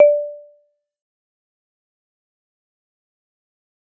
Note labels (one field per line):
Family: mallet percussion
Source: acoustic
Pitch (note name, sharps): D5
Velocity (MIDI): 100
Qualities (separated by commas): dark, fast decay, percussive, reverb